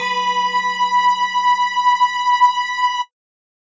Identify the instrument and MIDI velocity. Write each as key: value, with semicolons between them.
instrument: electronic mallet percussion instrument; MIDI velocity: 127